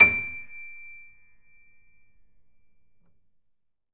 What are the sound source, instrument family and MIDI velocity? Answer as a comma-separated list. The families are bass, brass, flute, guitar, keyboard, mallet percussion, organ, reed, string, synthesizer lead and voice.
acoustic, keyboard, 100